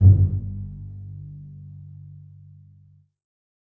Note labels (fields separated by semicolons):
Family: string; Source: acoustic; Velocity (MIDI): 100; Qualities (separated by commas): dark, reverb